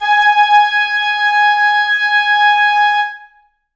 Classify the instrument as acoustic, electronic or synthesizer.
acoustic